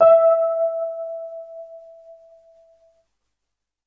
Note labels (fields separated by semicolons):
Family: keyboard; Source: electronic; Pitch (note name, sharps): E5; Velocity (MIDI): 75